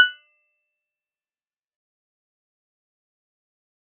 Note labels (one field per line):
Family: mallet percussion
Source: acoustic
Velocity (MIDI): 100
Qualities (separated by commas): bright, fast decay, percussive